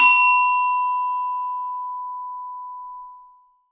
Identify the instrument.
acoustic mallet percussion instrument